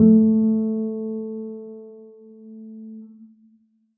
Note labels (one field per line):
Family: keyboard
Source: acoustic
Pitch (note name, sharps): A3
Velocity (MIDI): 25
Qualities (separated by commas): dark, reverb